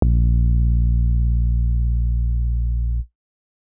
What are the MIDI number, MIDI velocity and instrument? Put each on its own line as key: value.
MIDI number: 34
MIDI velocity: 50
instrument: electronic keyboard